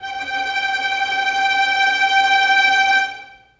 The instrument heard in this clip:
acoustic string instrument